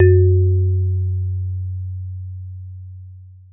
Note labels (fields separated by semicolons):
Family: mallet percussion; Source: acoustic; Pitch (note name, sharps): F#2; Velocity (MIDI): 50; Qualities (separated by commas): dark, long release, reverb